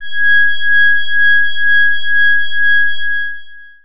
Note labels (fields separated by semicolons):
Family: organ; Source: electronic; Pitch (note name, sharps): G#6; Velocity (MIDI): 100; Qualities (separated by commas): distorted, long release